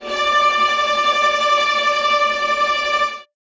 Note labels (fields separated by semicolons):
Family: string; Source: acoustic; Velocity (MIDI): 75; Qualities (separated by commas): bright, non-linear envelope, reverb